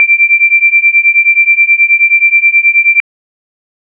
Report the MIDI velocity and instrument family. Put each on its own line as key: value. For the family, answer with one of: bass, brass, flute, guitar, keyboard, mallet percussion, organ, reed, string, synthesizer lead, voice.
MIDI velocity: 50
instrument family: organ